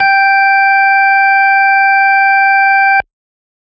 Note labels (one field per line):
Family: organ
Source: electronic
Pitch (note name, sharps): G5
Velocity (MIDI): 75